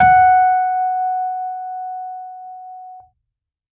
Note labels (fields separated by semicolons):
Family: keyboard; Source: electronic; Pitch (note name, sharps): F#5; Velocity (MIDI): 127